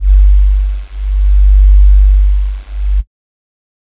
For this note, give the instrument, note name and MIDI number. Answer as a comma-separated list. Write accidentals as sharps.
synthesizer flute, G1, 31